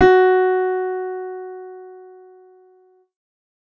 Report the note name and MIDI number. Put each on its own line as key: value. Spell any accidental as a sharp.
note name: F#4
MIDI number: 66